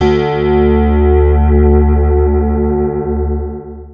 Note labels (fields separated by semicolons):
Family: guitar; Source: electronic; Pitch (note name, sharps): D2; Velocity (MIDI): 75; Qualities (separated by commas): long release, multiphonic, non-linear envelope